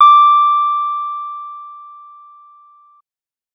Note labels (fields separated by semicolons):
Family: bass; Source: synthesizer; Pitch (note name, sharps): D6; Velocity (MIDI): 100